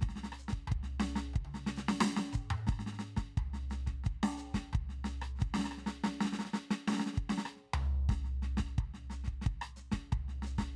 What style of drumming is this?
samba